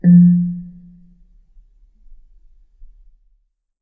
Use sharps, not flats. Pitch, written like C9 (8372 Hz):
F3 (174.6 Hz)